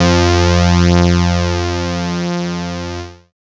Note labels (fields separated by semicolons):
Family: bass; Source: synthesizer; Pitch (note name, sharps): F2; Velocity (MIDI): 100; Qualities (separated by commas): bright, distorted